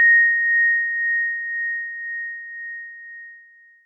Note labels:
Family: mallet percussion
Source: acoustic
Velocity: 100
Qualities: bright, long release

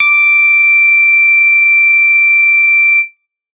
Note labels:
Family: bass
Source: synthesizer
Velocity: 50

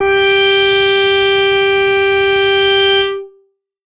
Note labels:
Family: bass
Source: synthesizer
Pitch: G4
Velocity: 75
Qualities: distorted

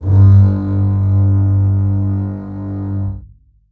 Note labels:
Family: string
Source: acoustic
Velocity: 127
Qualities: reverb

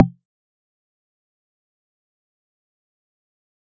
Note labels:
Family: mallet percussion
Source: electronic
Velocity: 50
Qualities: fast decay, percussive

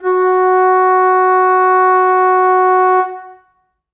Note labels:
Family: flute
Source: acoustic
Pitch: F#4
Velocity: 75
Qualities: reverb

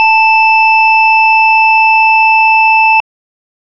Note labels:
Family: organ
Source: electronic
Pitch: A5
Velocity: 100

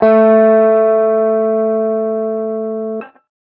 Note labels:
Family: guitar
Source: electronic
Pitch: A3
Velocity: 75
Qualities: distorted

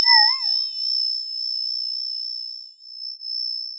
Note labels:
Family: mallet percussion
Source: electronic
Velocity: 127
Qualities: bright, distorted, long release, non-linear envelope

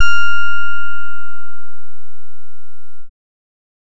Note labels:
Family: bass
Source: synthesizer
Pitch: F6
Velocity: 127

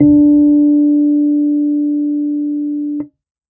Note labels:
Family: keyboard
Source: electronic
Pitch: D4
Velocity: 50

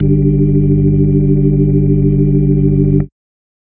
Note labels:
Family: organ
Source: electronic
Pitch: G1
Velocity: 127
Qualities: dark

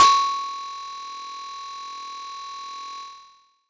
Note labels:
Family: mallet percussion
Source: acoustic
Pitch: C#6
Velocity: 127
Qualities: distorted

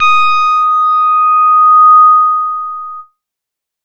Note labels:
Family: bass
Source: synthesizer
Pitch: D#6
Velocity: 100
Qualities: distorted

